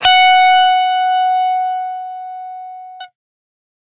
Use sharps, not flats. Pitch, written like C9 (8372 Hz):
F#5 (740 Hz)